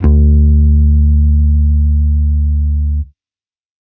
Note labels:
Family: bass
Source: electronic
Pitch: D2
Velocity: 75

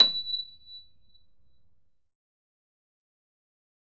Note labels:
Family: keyboard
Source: electronic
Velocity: 100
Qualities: bright, fast decay, percussive, reverb

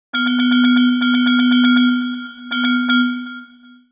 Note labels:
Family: mallet percussion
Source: synthesizer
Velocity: 75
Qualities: long release, multiphonic, tempo-synced

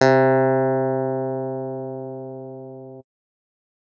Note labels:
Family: keyboard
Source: electronic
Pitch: C3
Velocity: 127

